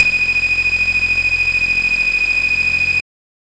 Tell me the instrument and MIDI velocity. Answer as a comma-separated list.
synthesizer bass, 50